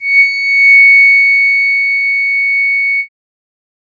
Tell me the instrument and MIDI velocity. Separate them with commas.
synthesizer keyboard, 127